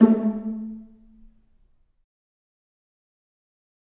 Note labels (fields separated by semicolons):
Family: string; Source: acoustic; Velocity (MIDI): 100; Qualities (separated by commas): dark, fast decay, reverb